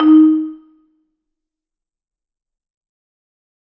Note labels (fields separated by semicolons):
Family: mallet percussion; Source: acoustic; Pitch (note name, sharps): D#4; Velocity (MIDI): 75; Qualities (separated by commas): fast decay, reverb